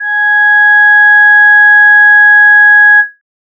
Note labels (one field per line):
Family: voice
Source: synthesizer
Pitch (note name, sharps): G#5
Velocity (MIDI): 25